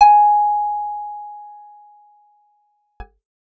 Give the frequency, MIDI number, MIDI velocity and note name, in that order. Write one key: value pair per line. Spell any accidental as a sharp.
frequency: 830.6 Hz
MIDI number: 80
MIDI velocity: 127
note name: G#5